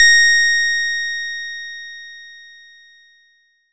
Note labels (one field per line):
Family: bass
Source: synthesizer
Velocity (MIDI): 75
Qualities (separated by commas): bright, distorted